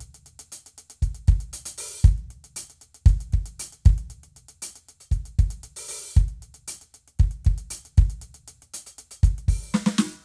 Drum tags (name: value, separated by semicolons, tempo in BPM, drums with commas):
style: funk; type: beat; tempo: 117 BPM; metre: 4/4; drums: closed hi-hat, open hi-hat, hi-hat pedal, snare, kick